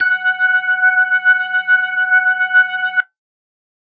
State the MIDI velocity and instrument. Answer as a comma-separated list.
127, electronic organ